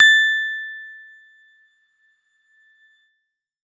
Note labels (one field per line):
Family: keyboard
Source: electronic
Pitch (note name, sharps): A6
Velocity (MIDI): 127